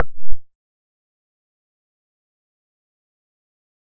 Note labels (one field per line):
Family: bass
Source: synthesizer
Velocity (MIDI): 25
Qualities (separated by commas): fast decay, percussive